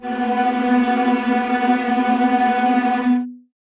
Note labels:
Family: string; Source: acoustic; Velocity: 50; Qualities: bright, non-linear envelope, reverb

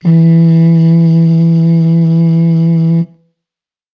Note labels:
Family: brass; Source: acoustic; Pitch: E3; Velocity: 50

